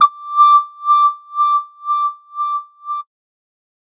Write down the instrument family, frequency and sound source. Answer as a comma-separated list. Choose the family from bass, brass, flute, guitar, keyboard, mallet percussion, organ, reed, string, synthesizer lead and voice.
bass, 1175 Hz, synthesizer